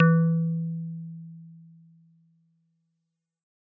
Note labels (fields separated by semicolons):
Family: guitar; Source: synthesizer; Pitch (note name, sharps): E3; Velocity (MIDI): 100; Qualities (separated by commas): dark